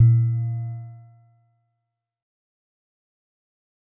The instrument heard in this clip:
acoustic mallet percussion instrument